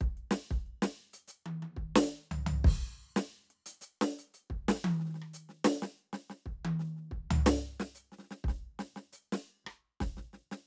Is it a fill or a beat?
beat